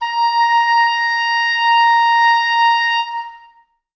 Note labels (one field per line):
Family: reed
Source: acoustic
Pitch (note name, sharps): A#5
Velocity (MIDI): 127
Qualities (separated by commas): long release, reverb